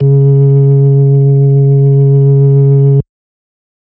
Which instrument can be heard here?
electronic organ